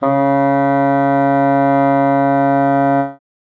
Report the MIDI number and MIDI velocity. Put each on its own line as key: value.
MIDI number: 49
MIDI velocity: 100